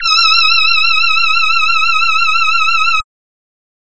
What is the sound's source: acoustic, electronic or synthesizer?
synthesizer